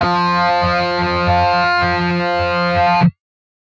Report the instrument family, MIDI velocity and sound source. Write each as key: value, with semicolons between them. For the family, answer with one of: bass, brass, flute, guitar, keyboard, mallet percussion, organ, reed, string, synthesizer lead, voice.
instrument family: guitar; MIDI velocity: 25; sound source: synthesizer